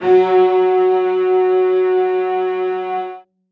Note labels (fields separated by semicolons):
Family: string; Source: acoustic; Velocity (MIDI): 127; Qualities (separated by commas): reverb